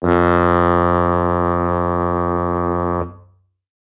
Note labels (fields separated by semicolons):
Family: brass; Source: acoustic; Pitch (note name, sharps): F2; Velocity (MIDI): 127